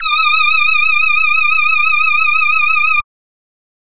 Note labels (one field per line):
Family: voice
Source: synthesizer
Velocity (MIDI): 75